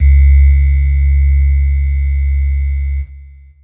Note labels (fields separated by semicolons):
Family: keyboard; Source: electronic; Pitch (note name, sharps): C#2; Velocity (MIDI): 50; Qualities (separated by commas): bright, distorted, long release